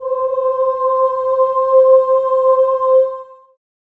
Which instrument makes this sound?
acoustic voice